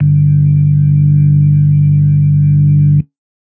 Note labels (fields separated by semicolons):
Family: organ; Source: electronic; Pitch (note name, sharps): G1; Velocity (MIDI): 100; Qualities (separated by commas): dark